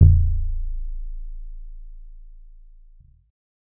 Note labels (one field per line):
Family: bass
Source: synthesizer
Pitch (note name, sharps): A0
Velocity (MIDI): 25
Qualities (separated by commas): dark